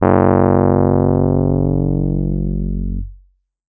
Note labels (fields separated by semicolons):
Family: keyboard; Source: electronic; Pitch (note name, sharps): F#1; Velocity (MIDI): 50; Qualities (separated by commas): distorted